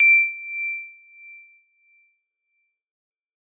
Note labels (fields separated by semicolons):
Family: mallet percussion; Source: acoustic; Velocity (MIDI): 127; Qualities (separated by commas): bright, non-linear envelope